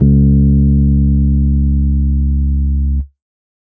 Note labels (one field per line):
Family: keyboard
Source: electronic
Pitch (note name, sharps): C#2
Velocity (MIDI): 50